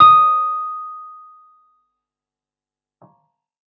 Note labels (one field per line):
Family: keyboard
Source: electronic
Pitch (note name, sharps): D#6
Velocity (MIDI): 127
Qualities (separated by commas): fast decay